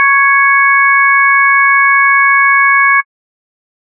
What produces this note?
electronic organ